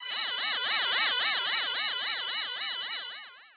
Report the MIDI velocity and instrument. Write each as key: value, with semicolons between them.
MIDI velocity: 127; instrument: synthesizer voice